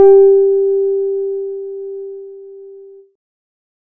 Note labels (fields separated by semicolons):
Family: keyboard; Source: electronic; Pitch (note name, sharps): G4; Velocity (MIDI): 50; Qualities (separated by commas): distorted